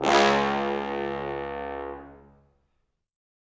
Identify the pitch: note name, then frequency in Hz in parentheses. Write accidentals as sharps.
C#2 (69.3 Hz)